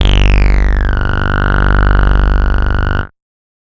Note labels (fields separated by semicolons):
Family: bass; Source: synthesizer; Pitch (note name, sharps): G0; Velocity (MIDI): 100; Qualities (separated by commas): bright, distorted, multiphonic